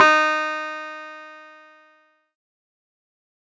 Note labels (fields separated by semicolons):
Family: keyboard; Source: electronic; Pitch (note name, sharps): D#4; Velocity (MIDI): 25; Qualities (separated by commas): distorted, fast decay